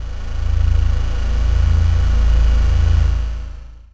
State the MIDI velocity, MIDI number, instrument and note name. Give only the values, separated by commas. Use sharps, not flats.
25, 21, synthesizer voice, A0